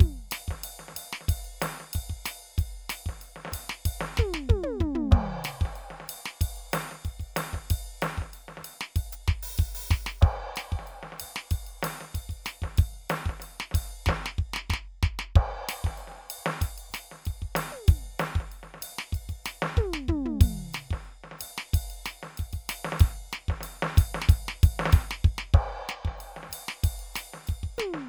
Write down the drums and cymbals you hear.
crash, ride, ride bell, closed hi-hat, open hi-hat, hi-hat pedal, snare, high tom, mid tom, floor tom and kick